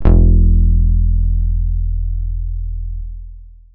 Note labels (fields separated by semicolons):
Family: guitar; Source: electronic; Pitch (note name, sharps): E1; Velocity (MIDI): 75; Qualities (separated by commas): long release